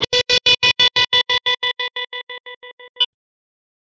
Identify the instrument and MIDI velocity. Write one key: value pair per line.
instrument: electronic guitar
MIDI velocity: 50